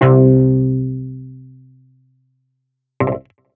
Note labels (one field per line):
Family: guitar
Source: electronic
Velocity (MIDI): 25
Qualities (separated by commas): distorted